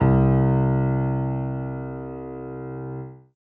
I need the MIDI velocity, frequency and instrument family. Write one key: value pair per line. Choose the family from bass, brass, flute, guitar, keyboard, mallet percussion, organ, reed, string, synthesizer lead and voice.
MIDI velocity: 50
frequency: 65.41 Hz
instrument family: keyboard